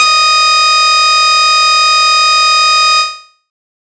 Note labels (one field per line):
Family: bass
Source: synthesizer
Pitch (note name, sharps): D#6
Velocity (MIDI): 127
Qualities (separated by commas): bright, distorted